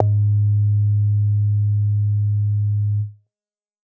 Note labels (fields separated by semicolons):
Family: bass; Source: synthesizer; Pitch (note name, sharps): G#2; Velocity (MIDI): 25; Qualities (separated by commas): distorted